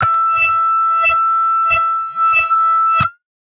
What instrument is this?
electronic guitar